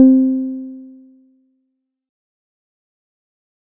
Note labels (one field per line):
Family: guitar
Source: synthesizer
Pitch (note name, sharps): C4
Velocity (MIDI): 25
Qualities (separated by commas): dark, fast decay